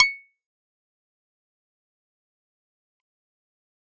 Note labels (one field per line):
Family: keyboard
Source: electronic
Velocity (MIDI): 127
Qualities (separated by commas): fast decay, percussive